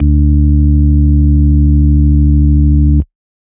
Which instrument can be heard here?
electronic organ